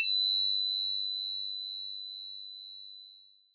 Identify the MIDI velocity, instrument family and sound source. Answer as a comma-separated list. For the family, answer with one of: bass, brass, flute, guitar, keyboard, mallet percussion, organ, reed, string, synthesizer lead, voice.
127, mallet percussion, electronic